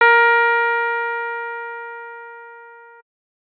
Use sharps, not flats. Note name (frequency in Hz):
A#4 (466.2 Hz)